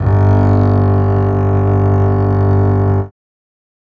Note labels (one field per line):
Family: string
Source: acoustic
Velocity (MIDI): 127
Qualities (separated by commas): reverb